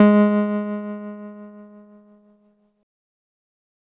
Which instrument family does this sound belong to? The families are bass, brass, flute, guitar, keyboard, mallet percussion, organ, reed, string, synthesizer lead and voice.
keyboard